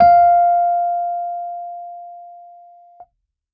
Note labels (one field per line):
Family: keyboard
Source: electronic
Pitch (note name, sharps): F5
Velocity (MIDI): 100